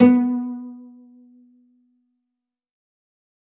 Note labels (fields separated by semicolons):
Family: string; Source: acoustic; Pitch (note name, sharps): B3; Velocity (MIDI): 127; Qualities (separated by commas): fast decay, reverb